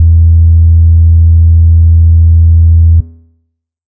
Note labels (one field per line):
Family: bass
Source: synthesizer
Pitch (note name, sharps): E2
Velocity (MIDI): 75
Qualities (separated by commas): dark